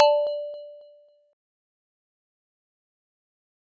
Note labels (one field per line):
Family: mallet percussion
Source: acoustic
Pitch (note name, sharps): D5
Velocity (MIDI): 25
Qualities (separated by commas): fast decay